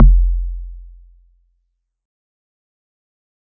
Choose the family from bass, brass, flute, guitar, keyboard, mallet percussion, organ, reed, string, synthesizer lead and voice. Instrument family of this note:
mallet percussion